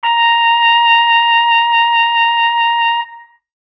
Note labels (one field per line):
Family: brass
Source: acoustic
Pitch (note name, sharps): A#5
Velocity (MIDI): 50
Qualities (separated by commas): distorted